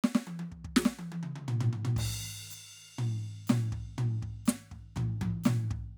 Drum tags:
rock
beat
120 BPM
4/4
crash, percussion, snare, high tom, mid tom, floor tom, kick

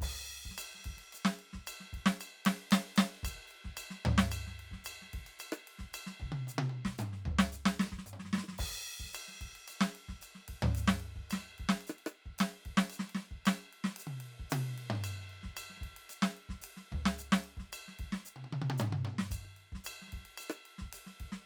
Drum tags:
songo
beat
112 BPM
4/4
crash, ride, ride bell, hi-hat pedal, snare, cross-stick, high tom, mid tom, floor tom, kick

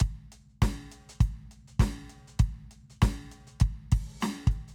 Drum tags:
rock
beat
100 BPM
4/4
closed hi-hat, open hi-hat, hi-hat pedal, snare, kick

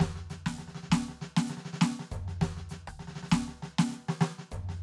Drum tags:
New Orleans second line
beat
99 BPM
4/4
hi-hat pedal, snare, cross-stick, floor tom, kick

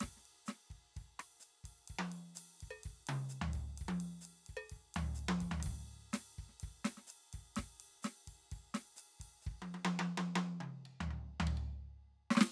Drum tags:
bossa nova
beat
127 BPM
4/4
ride, hi-hat pedal, percussion, snare, cross-stick, high tom, mid tom, floor tom, kick

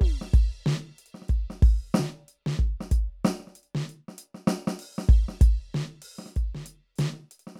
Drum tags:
rock
beat
95 BPM
4/4
crash, closed hi-hat, open hi-hat, hi-hat pedal, snare, kick

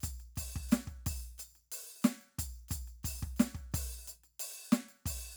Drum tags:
hip-hop
beat
90 BPM
4/4
percussion, snare, kick

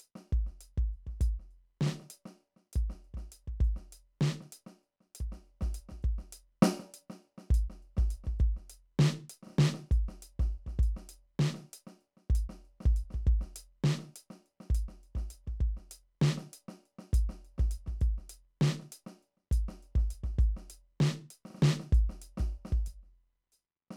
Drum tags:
hip-hop
beat
100 BPM
4/4
closed hi-hat, hi-hat pedal, snare, kick

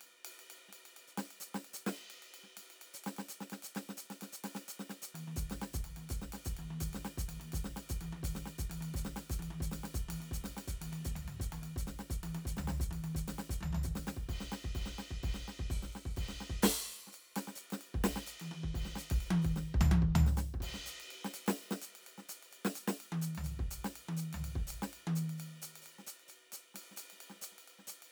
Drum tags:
linear jazz
beat
128 BPM
4/4
crash, ride, open hi-hat, hi-hat pedal, snare, high tom, floor tom, kick

